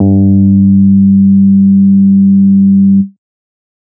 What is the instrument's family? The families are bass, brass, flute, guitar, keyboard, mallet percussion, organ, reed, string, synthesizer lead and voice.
bass